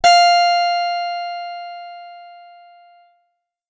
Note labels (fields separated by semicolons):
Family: guitar; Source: acoustic; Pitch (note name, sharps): F5; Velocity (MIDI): 100; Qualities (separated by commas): bright, distorted